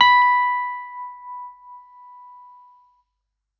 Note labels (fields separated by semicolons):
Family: keyboard; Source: electronic; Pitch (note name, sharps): B5; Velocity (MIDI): 127